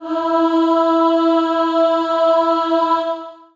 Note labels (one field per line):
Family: voice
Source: acoustic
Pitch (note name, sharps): E4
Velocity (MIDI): 75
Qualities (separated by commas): reverb